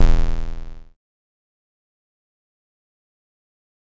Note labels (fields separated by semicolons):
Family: bass; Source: synthesizer; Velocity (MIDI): 127; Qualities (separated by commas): bright, distorted, fast decay